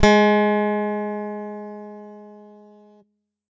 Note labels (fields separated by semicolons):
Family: guitar; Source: electronic; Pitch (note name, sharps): G#3; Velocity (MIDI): 100